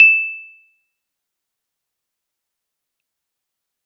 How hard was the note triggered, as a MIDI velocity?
25